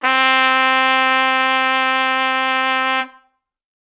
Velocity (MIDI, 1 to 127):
100